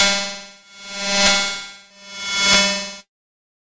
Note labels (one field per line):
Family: guitar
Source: electronic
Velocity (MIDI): 50